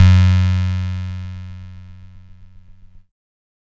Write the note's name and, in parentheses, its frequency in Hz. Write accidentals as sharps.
F#2 (92.5 Hz)